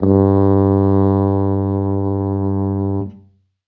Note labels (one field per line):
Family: brass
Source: acoustic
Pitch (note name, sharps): G2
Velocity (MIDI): 50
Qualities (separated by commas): dark